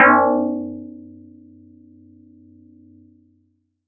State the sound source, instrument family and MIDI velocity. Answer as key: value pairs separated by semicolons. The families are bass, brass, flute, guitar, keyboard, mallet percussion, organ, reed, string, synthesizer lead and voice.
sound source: acoustic; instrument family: mallet percussion; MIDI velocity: 127